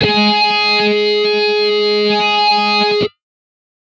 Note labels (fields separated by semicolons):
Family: guitar; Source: synthesizer; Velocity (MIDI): 50; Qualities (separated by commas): distorted